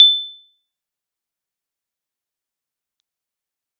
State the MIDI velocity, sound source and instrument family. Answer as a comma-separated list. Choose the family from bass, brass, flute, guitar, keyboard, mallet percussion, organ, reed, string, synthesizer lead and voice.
75, electronic, keyboard